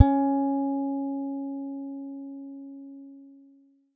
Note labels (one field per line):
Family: guitar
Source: acoustic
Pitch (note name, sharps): C#4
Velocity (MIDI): 50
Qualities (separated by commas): dark